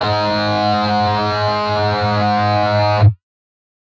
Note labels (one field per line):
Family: guitar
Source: synthesizer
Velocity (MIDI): 50